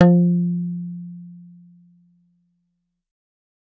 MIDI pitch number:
53